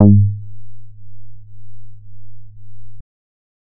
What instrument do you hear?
synthesizer bass